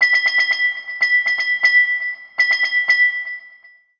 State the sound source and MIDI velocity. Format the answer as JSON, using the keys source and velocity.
{"source": "synthesizer", "velocity": 25}